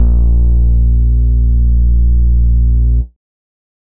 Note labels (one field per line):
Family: bass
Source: synthesizer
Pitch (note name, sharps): A#1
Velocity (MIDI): 25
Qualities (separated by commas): distorted, multiphonic, tempo-synced